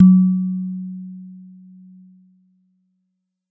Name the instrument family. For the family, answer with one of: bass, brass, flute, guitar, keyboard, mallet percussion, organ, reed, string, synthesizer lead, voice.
mallet percussion